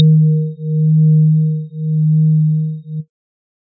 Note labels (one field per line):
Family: organ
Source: electronic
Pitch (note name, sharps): D#3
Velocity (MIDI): 75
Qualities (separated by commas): dark